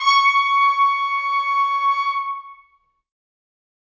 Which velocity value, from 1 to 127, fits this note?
50